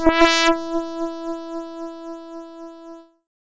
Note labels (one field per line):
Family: keyboard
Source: synthesizer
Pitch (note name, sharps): E4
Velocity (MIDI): 127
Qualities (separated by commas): bright, distorted